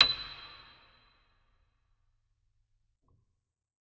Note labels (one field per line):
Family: organ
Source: electronic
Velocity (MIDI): 100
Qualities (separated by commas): percussive, reverb